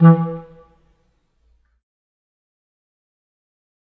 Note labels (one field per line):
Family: reed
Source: acoustic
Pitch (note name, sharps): E3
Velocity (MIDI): 50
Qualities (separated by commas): dark, fast decay, percussive, reverb